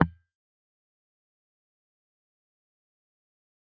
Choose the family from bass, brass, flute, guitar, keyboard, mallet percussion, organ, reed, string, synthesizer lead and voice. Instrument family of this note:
guitar